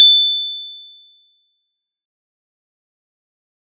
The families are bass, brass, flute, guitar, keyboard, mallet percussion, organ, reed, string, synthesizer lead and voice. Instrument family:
mallet percussion